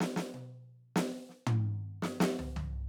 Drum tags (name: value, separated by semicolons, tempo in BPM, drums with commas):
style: soft pop; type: fill; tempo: 83 BPM; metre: 4/4; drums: snare, high tom, mid tom, floor tom